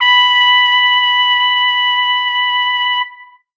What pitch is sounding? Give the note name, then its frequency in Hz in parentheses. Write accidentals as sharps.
B5 (987.8 Hz)